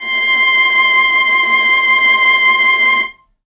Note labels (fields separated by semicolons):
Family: string; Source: acoustic; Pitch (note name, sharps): C6; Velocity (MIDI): 50; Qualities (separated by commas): reverb